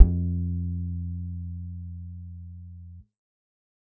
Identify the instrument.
synthesizer bass